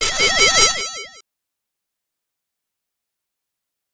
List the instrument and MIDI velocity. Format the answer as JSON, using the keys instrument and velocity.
{"instrument": "synthesizer bass", "velocity": 50}